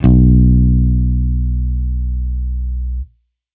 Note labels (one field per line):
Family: bass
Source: electronic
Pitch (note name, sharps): B1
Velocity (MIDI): 100